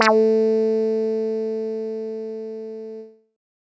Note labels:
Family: bass; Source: synthesizer; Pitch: A3; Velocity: 100; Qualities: distorted

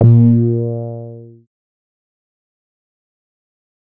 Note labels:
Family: bass; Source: synthesizer; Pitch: A#2; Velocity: 50; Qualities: distorted, fast decay

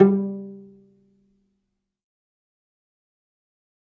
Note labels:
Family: string; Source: acoustic; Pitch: G3; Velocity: 75; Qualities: dark, fast decay, percussive, reverb

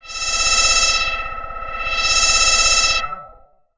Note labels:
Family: bass; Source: synthesizer; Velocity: 50; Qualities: tempo-synced

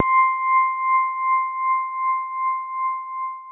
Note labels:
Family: guitar; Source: electronic; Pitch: C6; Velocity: 127; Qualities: long release, reverb

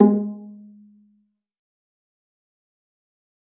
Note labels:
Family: string; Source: acoustic; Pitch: G#3; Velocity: 100; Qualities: dark, fast decay, percussive, reverb

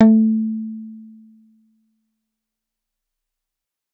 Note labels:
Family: bass; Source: synthesizer; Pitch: A3; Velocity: 100; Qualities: fast decay

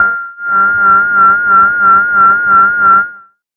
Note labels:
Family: bass; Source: synthesizer; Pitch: F6; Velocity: 127; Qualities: tempo-synced

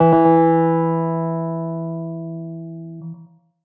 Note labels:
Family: keyboard; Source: electronic; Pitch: E3; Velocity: 100; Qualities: dark, tempo-synced

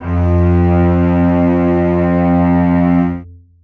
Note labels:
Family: string; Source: acoustic; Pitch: F2; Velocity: 127; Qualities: long release, reverb

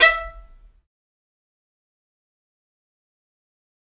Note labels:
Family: string; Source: acoustic; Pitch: E5; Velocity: 25; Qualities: fast decay, percussive, reverb

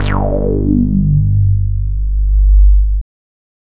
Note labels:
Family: bass; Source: synthesizer; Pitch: G1; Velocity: 75; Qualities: distorted

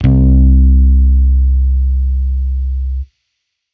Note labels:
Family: bass; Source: electronic; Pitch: C2; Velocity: 25

